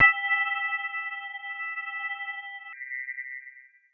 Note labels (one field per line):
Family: mallet percussion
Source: synthesizer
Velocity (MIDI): 100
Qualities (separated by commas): long release, multiphonic